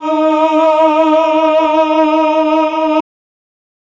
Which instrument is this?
electronic voice